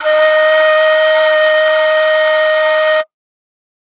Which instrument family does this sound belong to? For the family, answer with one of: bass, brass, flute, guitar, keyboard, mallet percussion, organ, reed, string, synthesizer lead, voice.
flute